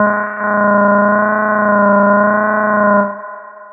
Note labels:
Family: bass; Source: synthesizer; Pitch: G#3; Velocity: 50; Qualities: long release, reverb

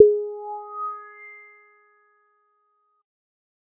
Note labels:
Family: bass; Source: synthesizer; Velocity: 50

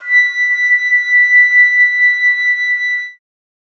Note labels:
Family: flute; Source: acoustic; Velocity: 75; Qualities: bright

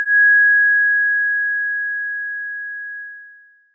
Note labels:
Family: mallet percussion; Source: electronic; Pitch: G#6; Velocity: 100; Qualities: bright, multiphonic

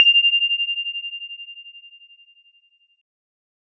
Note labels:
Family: keyboard; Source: electronic; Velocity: 50

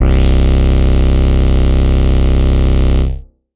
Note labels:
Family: bass; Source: synthesizer; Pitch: C1; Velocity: 75; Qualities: distorted

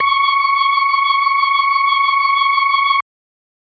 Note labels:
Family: organ; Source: electronic; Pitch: C#6; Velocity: 25

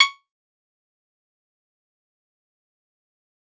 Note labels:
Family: guitar; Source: acoustic; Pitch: C#6; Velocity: 75; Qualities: fast decay, percussive

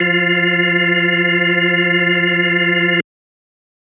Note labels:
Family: organ; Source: electronic; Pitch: F3; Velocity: 25

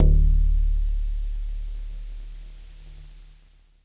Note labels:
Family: guitar; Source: electronic; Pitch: D1; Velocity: 127

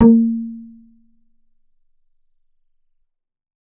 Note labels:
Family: bass; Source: synthesizer; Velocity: 75; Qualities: dark, percussive, reverb

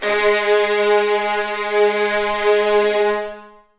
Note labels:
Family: string; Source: acoustic; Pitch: G#3; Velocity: 127; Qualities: long release, reverb

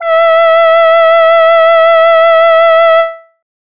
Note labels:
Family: voice; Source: synthesizer; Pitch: E5; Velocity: 25; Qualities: dark

